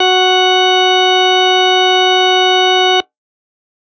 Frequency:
370 Hz